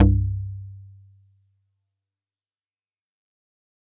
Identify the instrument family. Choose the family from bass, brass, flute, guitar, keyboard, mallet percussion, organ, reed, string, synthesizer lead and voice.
mallet percussion